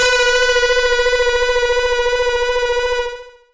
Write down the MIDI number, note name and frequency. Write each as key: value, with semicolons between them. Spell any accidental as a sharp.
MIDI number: 71; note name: B4; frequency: 493.9 Hz